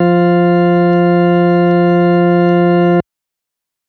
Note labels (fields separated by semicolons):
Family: organ; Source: electronic; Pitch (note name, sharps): F3; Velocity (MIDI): 25